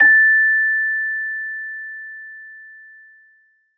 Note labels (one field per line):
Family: mallet percussion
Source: acoustic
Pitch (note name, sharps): A6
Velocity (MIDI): 75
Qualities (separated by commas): reverb